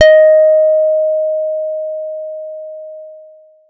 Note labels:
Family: guitar; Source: electronic; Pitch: D#5; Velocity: 100; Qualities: long release

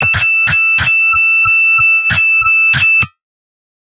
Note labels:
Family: guitar; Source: synthesizer; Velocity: 127

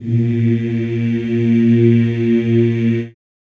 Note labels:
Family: voice; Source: acoustic; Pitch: A#2; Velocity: 25; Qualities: reverb

